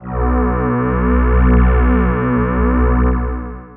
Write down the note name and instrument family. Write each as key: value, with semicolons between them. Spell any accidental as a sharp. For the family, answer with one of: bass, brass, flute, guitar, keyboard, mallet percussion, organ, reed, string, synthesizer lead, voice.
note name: B1; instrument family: voice